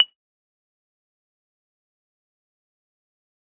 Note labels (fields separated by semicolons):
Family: guitar; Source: synthesizer; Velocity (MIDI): 25; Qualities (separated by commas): bright, fast decay, percussive